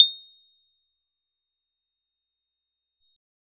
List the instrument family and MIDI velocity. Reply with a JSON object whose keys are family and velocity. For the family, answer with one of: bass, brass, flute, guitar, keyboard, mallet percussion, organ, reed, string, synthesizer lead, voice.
{"family": "bass", "velocity": 25}